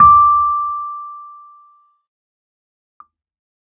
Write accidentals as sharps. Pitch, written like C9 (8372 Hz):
D6 (1175 Hz)